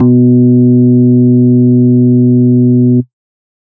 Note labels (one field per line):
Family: organ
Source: electronic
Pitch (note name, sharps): B2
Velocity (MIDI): 75